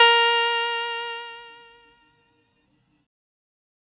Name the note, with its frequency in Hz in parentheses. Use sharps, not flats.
A#4 (466.2 Hz)